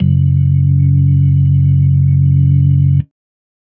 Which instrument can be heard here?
electronic organ